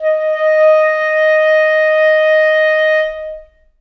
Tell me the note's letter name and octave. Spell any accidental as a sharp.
D#5